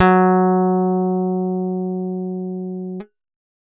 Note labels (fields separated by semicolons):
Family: guitar; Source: acoustic; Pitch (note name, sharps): F#3; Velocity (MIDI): 100